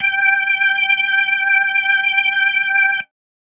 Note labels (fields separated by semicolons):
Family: organ; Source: electronic; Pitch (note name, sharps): G5; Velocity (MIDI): 127